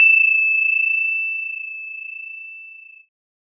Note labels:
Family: keyboard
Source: electronic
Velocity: 75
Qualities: bright, multiphonic

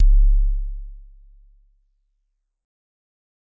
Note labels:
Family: mallet percussion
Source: acoustic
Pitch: C#1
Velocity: 75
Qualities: dark, fast decay

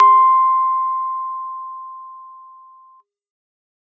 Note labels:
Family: keyboard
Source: acoustic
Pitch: C6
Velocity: 127

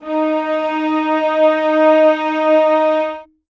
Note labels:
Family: string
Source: acoustic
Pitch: D#4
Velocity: 75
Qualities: reverb

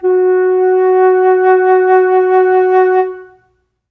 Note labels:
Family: flute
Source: acoustic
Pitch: F#4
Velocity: 25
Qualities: reverb

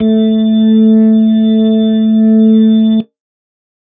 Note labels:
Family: organ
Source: electronic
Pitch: A3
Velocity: 100

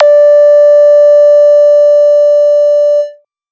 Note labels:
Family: bass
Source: synthesizer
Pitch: D5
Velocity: 75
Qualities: distorted

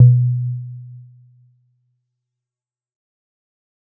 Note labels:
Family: mallet percussion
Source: acoustic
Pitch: B2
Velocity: 25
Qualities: fast decay

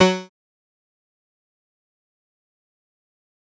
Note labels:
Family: bass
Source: synthesizer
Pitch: F#3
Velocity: 50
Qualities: bright, distorted, fast decay, percussive

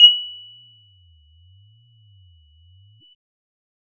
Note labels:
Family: bass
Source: synthesizer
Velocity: 50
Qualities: bright, percussive

